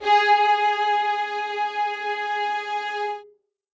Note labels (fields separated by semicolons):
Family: string; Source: acoustic; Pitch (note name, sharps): G#4; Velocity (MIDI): 127; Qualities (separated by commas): reverb